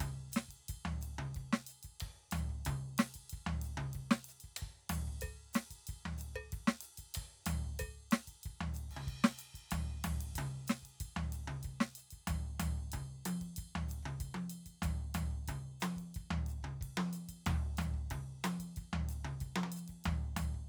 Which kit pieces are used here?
ride, ride bell, hi-hat pedal, percussion, snare, high tom, mid tom, floor tom and kick